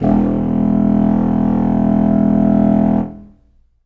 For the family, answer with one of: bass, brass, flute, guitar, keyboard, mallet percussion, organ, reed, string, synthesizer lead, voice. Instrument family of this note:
reed